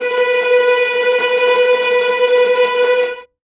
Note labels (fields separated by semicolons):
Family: string; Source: acoustic; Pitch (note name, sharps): B4; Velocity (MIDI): 100; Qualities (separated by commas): bright, non-linear envelope, reverb